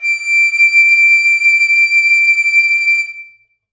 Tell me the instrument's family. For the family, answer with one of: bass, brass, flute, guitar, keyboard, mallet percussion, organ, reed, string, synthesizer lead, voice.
flute